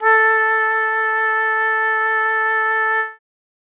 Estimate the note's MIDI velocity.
50